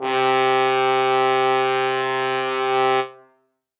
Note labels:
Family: brass; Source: acoustic; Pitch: C3; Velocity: 127; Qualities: reverb

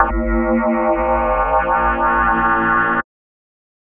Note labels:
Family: mallet percussion; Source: electronic; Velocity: 127; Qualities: multiphonic, non-linear envelope

